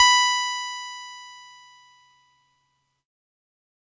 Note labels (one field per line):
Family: keyboard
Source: electronic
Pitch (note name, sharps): B5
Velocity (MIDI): 127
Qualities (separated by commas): bright, distorted